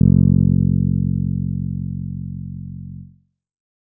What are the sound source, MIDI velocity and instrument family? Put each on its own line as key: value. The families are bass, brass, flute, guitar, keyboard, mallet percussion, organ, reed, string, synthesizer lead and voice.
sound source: synthesizer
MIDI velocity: 50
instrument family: bass